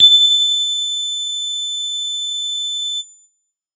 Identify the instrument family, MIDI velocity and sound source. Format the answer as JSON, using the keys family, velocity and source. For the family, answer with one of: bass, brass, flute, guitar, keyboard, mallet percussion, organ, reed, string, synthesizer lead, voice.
{"family": "bass", "velocity": 75, "source": "synthesizer"}